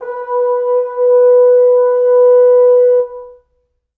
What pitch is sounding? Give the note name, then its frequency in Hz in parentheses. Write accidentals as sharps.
B4 (493.9 Hz)